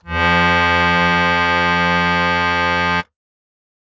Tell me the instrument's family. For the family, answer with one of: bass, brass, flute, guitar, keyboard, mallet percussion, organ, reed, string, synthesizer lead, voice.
keyboard